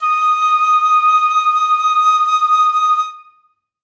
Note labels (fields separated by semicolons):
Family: flute; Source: acoustic; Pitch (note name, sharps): D#6; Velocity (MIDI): 127; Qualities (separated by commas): reverb